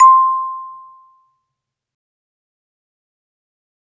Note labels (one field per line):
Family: mallet percussion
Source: acoustic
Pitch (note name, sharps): C6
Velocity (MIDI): 100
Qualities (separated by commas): fast decay, reverb